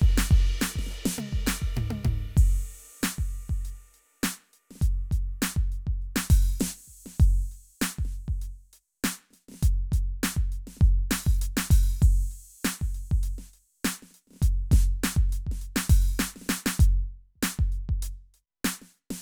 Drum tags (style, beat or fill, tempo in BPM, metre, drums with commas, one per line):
Latin funk
beat
100 BPM
4/4
crash, ride, ride bell, closed hi-hat, open hi-hat, hi-hat pedal, snare, mid tom, floor tom, kick